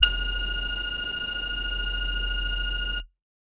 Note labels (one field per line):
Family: voice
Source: synthesizer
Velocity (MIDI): 25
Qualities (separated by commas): multiphonic